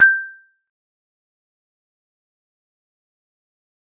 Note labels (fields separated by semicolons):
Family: mallet percussion; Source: acoustic; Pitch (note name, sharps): G6; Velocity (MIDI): 75; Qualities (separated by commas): fast decay, percussive